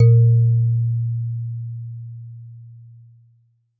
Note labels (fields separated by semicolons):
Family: mallet percussion; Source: acoustic; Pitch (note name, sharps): A#2; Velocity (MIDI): 50